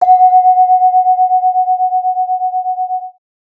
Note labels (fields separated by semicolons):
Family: mallet percussion; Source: acoustic; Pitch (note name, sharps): F#5; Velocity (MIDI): 25; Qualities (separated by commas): multiphonic